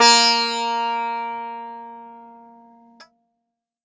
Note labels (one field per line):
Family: guitar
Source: acoustic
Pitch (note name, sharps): A#3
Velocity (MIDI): 50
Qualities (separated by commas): bright, multiphonic, reverb